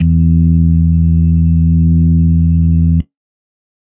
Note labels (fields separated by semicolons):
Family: organ; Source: electronic; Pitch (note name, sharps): E2; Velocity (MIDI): 100; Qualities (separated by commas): dark